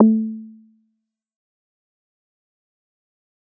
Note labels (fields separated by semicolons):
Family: bass; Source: synthesizer; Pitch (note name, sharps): A3; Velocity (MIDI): 100; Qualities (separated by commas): dark, fast decay, percussive